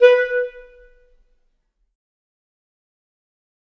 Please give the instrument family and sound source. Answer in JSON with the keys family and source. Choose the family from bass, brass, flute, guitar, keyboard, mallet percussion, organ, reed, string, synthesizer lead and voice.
{"family": "reed", "source": "acoustic"}